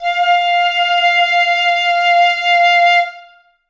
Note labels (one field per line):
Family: flute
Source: acoustic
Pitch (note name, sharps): F5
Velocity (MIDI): 127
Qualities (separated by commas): reverb